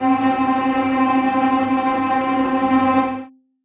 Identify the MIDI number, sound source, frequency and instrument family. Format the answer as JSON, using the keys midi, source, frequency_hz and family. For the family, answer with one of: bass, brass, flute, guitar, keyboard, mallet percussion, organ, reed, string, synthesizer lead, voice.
{"midi": 60, "source": "acoustic", "frequency_hz": 261.6, "family": "string"}